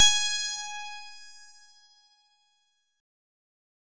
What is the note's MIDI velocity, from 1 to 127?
127